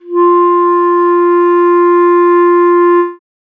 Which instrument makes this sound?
acoustic reed instrument